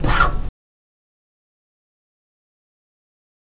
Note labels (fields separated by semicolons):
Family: bass; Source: electronic; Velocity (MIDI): 50; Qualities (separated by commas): fast decay, reverb